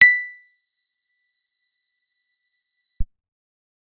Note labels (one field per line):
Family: guitar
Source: acoustic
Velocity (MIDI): 50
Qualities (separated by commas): percussive